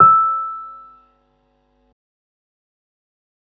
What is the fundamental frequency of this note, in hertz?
1319 Hz